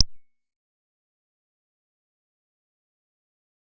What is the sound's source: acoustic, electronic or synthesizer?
synthesizer